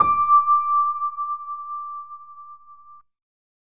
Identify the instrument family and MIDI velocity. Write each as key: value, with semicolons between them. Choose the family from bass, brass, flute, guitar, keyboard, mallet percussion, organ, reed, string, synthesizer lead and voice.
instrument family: keyboard; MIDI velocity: 50